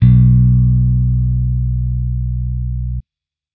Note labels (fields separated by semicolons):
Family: bass; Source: electronic; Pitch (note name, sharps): B1; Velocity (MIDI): 50